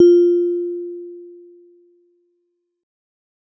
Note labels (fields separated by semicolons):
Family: mallet percussion; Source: acoustic; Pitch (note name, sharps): F4; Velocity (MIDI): 50